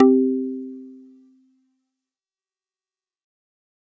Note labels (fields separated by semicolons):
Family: mallet percussion; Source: acoustic; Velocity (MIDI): 100; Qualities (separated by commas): fast decay, multiphonic